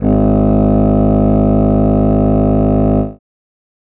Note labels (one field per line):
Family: reed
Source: acoustic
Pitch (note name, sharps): G#1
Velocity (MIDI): 75